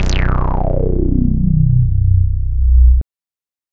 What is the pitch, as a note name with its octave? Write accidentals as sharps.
B0